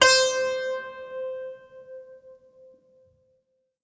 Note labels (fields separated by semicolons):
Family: guitar; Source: acoustic; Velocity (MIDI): 100